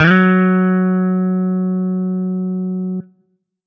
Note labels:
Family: guitar; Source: electronic; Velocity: 127; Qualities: distorted

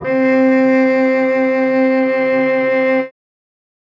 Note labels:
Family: string; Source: acoustic; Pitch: C4; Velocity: 25; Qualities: reverb

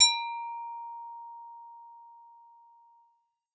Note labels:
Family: bass; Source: synthesizer; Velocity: 50; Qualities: distorted

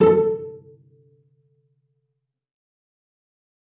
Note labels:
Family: string; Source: acoustic; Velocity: 100; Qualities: fast decay, percussive, reverb

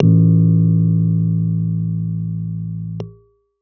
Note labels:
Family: keyboard; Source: electronic; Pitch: A1; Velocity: 25; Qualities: dark

